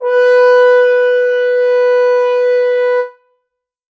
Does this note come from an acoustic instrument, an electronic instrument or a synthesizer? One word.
acoustic